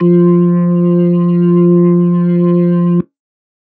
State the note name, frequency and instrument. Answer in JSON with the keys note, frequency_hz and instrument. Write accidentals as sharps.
{"note": "F3", "frequency_hz": 174.6, "instrument": "electronic organ"}